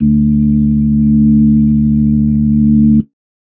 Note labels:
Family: organ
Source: electronic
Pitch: D2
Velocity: 127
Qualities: dark

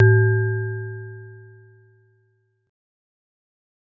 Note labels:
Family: mallet percussion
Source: acoustic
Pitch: A2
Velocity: 75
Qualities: dark

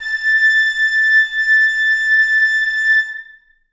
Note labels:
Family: reed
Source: acoustic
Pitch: A6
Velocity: 50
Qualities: reverb

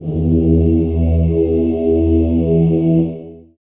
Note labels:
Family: voice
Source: acoustic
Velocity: 100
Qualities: dark, long release, reverb

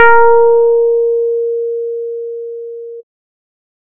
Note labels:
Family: bass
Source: synthesizer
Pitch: A#4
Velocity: 50

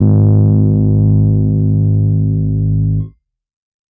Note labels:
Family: keyboard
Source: electronic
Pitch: G#1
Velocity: 100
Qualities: distorted

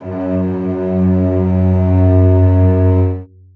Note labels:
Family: string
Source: acoustic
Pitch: F#2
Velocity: 25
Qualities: long release, reverb

